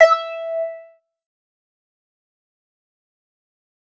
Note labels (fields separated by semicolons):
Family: bass; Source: synthesizer; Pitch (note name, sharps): E5; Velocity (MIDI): 75; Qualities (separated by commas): distorted, fast decay